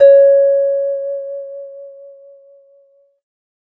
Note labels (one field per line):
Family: guitar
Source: acoustic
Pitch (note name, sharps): C#5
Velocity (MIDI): 100